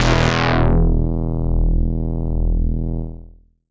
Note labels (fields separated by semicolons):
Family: bass; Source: synthesizer; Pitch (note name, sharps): E1; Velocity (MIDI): 127; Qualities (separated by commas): bright, distorted, tempo-synced